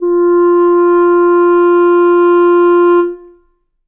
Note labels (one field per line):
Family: reed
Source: acoustic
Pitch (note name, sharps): F4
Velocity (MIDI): 25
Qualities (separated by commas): reverb